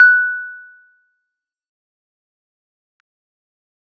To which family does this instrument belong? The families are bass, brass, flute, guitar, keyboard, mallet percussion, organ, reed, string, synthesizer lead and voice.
keyboard